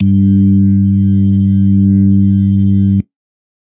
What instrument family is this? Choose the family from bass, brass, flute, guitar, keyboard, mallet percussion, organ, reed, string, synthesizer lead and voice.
organ